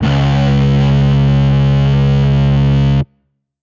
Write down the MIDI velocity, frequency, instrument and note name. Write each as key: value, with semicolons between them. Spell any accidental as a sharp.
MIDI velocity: 50; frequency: 69.3 Hz; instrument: electronic guitar; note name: C#2